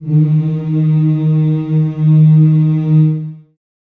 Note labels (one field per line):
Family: voice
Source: acoustic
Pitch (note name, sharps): D#3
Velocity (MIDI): 50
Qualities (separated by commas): long release, reverb